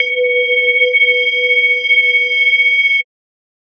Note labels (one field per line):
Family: mallet percussion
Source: electronic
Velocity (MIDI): 50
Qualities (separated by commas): multiphonic, non-linear envelope